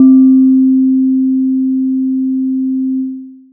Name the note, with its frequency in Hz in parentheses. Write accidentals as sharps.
C4 (261.6 Hz)